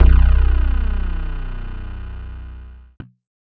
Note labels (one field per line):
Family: keyboard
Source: electronic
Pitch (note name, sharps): B0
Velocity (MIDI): 75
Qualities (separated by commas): distorted